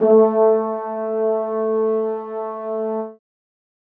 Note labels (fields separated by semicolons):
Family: brass; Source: acoustic; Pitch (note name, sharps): A3; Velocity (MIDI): 25; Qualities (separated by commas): reverb